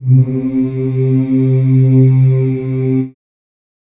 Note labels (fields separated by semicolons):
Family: voice; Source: acoustic; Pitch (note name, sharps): C3; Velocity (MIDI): 100; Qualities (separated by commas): dark, reverb